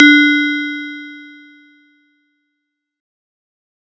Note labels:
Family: mallet percussion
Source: acoustic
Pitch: D4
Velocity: 100

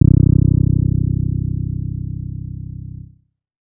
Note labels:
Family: bass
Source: synthesizer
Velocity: 50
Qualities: dark

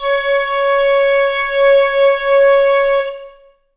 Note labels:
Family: flute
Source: acoustic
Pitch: C#5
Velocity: 25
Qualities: reverb

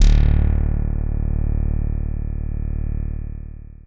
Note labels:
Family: guitar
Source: synthesizer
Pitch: D1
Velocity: 100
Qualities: long release

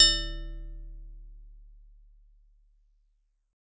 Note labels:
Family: mallet percussion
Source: acoustic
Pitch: D1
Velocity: 127

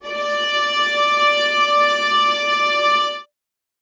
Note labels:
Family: string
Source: acoustic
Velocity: 75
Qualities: reverb

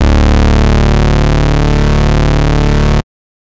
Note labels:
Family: bass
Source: synthesizer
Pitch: D1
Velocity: 100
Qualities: bright, distorted

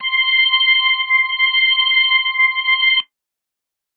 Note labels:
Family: organ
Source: electronic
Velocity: 75

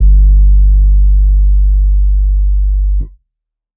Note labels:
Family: keyboard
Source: electronic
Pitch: G1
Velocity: 25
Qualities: dark

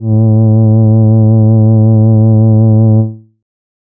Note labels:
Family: voice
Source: synthesizer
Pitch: A2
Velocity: 25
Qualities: dark

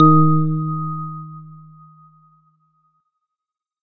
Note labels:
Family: organ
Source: electronic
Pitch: D#3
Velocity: 25

